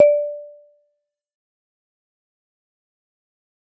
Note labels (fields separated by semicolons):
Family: mallet percussion; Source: acoustic; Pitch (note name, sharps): D5; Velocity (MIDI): 127; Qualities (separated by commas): fast decay, percussive